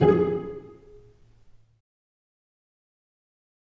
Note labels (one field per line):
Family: string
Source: acoustic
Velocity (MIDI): 75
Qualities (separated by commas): dark, fast decay, reverb